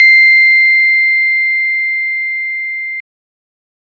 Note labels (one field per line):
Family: organ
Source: electronic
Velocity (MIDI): 100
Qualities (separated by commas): bright